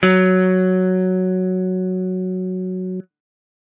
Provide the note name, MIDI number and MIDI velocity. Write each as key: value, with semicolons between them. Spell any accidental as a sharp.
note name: F#3; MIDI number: 54; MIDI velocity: 100